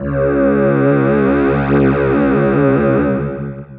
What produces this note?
synthesizer voice